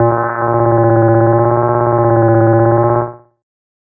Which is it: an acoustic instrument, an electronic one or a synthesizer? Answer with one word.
synthesizer